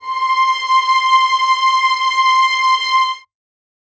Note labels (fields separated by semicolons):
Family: string; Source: acoustic; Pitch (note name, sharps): C6; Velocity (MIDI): 75; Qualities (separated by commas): reverb